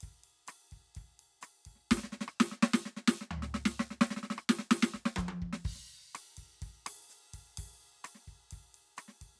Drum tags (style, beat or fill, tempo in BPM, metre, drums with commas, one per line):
bossa nova
beat
127 BPM
4/4
crash, ride, hi-hat pedal, snare, cross-stick, high tom, floor tom, kick